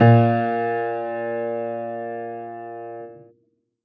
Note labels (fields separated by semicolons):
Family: keyboard; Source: acoustic; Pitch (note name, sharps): A#2; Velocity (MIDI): 100; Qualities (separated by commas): reverb